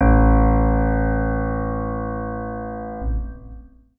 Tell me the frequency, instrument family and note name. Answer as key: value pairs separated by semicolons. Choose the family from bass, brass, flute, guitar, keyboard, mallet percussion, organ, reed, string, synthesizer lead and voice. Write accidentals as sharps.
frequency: 55 Hz; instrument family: organ; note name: A1